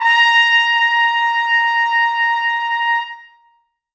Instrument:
acoustic brass instrument